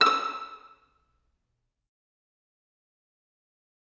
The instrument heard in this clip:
acoustic string instrument